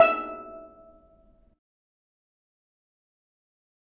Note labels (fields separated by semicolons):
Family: mallet percussion; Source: acoustic; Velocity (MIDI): 75; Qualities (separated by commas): fast decay, percussive, reverb